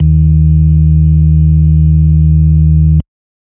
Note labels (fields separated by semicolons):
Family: organ; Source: electronic; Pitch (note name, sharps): D#2; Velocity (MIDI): 50; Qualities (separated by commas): dark